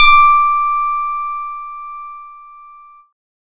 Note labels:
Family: keyboard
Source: electronic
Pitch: D6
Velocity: 100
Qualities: bright, distorted

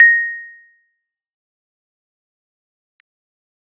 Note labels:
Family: keyboard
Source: electronic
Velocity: 25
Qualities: percussive

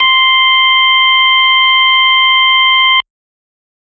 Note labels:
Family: organ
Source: electronic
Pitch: C6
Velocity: 127

